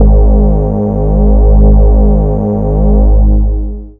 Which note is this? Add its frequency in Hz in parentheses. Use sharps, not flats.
G#1 (51.91 Hz)